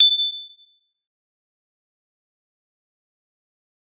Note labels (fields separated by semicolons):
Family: mallet percussion; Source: acoustic; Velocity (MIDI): 100; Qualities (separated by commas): bright, fast decay, percussive